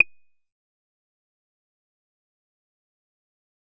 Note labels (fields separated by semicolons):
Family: bass; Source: synthesizer; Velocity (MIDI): 75; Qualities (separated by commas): fast decay, percussive